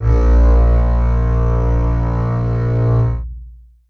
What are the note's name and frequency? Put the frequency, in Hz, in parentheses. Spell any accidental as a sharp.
A#1 (58.27 Hz)